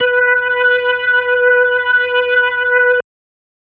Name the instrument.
electronic organ